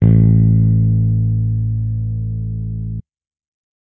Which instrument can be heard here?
electronic bass